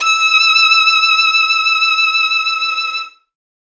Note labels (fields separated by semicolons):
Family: string; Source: acoustic; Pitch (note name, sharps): E6; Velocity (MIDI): 100